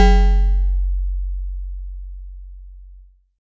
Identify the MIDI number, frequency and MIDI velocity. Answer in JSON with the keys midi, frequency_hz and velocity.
{"midi": 30, "frequency_hz": 46.25, "velocity": 100}